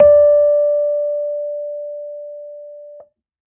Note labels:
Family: keyboard; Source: electronic; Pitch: D5; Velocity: 75

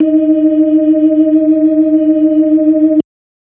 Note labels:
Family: organ; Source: electronic; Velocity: 25; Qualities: dark

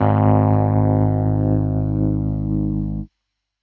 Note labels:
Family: keyboard; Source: electronic; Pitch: G#1; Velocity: 100; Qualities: distorted

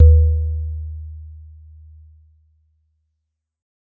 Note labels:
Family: mallet percussion; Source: acoustic; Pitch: D#2; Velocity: 100; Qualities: dark

